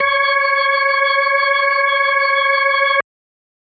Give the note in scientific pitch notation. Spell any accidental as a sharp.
C#5